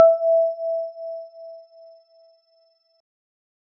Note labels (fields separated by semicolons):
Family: keyboard; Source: electronic; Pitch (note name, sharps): E5; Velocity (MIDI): 100; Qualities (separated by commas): dark